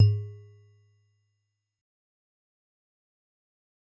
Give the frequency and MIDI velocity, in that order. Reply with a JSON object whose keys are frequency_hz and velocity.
{"frequency_hz": 103.8, "velocity": 50}